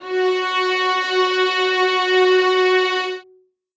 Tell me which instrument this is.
acoustic string instrument